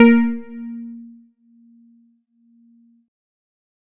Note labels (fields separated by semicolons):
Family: keyboard; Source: electronic; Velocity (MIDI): 100